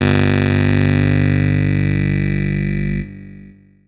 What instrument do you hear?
electronic keyboard